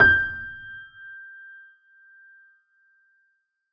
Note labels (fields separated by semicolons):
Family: keyboard; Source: acoustic; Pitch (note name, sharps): G6; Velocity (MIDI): 75